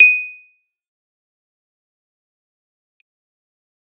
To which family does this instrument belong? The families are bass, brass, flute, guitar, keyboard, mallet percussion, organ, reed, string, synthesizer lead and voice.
keyboard